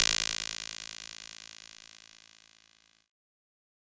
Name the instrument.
electronic keyboard